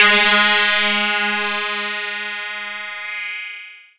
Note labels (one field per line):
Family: mallet percussion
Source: electronic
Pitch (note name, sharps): G#3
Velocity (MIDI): 127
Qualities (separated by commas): bright, distorted, long release, non-linear envelope